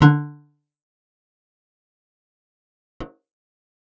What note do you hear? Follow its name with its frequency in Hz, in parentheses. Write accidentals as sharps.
D3 (146.8 Hz)